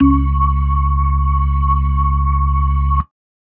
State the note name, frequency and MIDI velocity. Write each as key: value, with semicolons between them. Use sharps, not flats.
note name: C#2; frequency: 69.3 Hz; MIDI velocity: 50